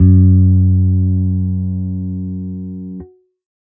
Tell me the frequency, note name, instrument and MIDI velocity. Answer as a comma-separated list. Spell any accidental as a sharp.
92.5 Hz, F#2, electronic bass, 25